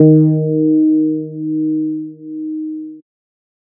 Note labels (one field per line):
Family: bass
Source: synthesizer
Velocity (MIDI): 25